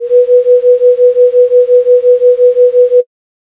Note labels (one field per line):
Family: flute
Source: synthesizer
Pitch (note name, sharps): B4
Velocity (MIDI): 127